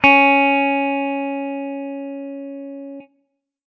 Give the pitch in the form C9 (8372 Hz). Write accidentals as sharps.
C#4 (277.2 Hz)